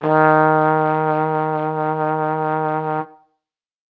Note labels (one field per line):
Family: brass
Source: acoustic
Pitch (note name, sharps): D#3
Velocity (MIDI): 50